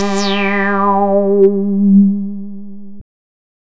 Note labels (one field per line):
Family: bass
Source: synthesizer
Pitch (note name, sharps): G3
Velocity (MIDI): 127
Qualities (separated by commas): bright, distorted